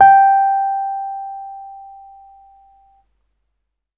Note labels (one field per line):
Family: keyboard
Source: electronic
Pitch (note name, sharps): G5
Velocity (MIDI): 75